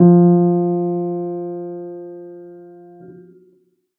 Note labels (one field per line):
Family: keyboard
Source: acoustic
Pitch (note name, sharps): F3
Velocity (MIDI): 50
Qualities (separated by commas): reverb